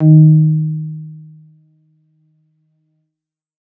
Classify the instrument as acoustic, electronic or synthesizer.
electronic